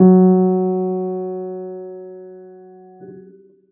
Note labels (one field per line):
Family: keyboard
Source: acoustic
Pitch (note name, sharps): F#3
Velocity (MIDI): 25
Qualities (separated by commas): reverb